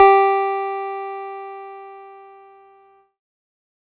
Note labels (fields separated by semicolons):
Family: keyboard; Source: electronic; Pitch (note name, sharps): G4; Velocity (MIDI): 50; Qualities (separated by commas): distorted